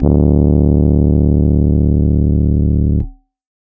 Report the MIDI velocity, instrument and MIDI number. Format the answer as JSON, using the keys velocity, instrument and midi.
{"velocity": 50, "instrument": "electronic keyboard", "midi": 26}